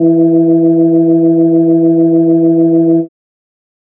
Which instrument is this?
electronic organ